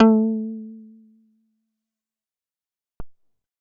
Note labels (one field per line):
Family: bass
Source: synthesizer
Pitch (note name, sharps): A3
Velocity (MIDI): 127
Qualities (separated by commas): fast decay